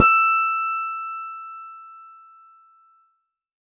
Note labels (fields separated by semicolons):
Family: keyboard; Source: electronic; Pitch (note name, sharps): E6; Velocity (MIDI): 75